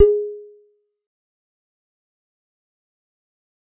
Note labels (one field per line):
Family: guitar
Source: electronic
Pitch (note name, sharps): G#4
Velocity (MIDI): 25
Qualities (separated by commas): dark, fast decay, percussive, reverb